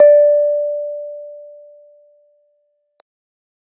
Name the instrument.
electronic keyboard